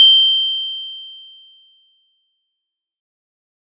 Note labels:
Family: mallet percussion; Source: acoustic; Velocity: 127; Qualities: bright, fast decay

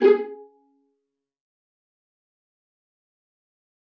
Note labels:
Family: string; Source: acoustic; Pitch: G#4; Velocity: 25; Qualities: fast decay, percussive, reverb

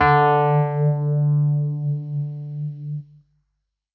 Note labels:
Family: keyboard; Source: electronic; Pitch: D3; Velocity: 100

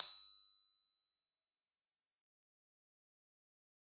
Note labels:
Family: mallet percussion; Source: acoustic; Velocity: 25; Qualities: bright, fast decay, reverb

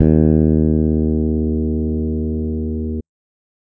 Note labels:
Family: bass; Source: electronic; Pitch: D#2; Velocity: 75

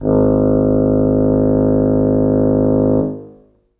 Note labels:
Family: reed; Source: acoustic; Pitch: G#1; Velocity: 25; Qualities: reverb

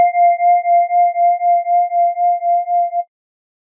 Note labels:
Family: organ; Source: electronic; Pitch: F5; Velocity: 127

